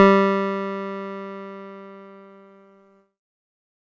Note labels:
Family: keyboard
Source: electronic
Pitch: G3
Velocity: 25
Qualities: distorted

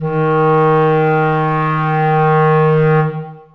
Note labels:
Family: reed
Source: acoustic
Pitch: D#3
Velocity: 100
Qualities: dark, long release, reverb

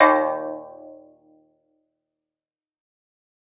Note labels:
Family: guitar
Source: acoustic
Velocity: 50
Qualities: fast decay

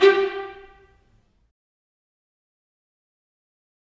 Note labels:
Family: string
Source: acoustic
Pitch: G4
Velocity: 25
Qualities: fast decay, percussive, reverb

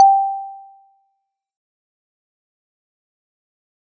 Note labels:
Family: mallet percussion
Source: acoustic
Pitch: G5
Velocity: 127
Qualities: fast decay, percussive

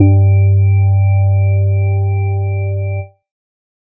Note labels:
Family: organ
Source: electronic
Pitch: G2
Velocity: 25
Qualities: dark

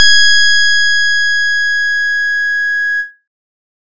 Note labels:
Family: keyboard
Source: electronic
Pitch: G#6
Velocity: 127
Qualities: bright

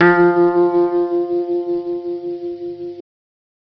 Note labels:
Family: guitar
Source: electronic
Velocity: 127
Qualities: reverb

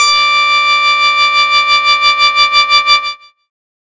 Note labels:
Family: bass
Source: synthesizer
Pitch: D6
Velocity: 127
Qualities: bright, distorted

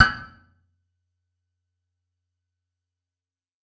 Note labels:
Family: guitar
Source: electronic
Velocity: 100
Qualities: fast decay, percussive, reverb

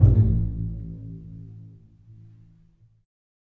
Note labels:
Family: string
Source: acoustic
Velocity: 75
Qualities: dark, reverb

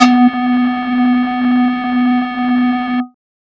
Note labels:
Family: flute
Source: synthesizer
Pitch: B3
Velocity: 127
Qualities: distorted

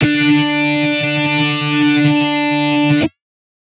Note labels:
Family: guitar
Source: electronic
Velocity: 127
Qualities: bright, distorted

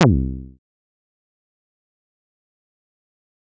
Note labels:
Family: bass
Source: synthesizer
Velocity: 127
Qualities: distorted, fast decay, percussive

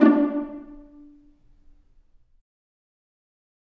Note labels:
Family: string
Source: acoustic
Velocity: 100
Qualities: dark, fast decay, reverb

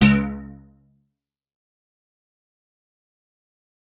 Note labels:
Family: guitar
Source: electronic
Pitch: C#2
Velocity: 50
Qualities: fast decay, percussive

